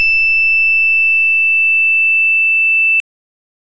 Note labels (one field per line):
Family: organ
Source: electronic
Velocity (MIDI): 75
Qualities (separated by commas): bright